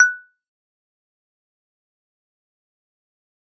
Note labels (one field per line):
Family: mallet percussion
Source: acoustic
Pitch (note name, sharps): F#6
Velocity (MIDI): 75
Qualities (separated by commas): fast decay, percussive